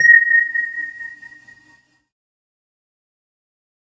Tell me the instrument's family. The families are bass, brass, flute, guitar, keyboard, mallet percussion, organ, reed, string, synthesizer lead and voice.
keyboard